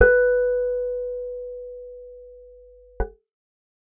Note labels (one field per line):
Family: guitar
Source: acoustic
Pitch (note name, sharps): B4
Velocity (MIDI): 50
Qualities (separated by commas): dark